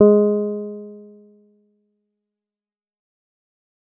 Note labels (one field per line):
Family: bass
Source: synthesizer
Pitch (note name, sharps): G#3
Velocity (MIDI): 100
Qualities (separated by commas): dark, fast decay